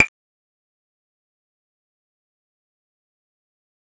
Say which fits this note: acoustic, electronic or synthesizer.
synthesizer